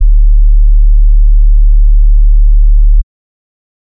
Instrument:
synthesizer bass